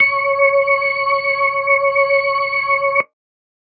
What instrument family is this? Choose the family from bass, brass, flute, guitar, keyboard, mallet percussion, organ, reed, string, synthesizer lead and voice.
organ